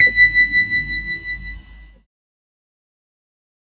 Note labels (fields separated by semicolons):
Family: keyboard; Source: synthesizer; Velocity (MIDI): 75; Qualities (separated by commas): fast decay